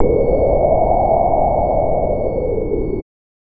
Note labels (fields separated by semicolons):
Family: bass; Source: synthesizer; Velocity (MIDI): 100; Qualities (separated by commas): distorted